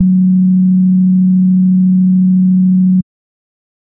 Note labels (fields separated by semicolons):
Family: bass; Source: synthesizer; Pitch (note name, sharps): F#3; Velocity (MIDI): 75; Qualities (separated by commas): dark